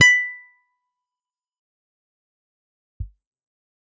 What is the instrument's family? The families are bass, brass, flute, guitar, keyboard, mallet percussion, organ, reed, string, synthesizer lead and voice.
guitar